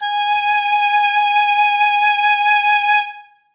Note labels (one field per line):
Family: flute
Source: acoustic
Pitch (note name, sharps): G#5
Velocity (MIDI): 127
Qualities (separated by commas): reverb